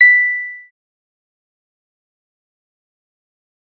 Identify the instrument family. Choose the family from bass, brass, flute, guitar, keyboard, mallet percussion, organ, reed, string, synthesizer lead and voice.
bass